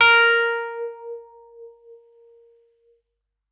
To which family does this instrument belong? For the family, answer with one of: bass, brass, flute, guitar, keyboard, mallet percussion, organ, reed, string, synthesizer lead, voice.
keyboard